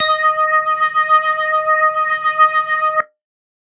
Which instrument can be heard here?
electronic organ